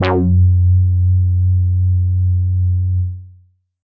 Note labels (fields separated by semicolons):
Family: bass; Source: synthesizer; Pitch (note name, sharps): F#2; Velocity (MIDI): 50; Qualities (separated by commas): distorted, tempo-synced